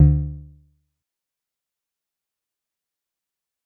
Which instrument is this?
synthesizer guitar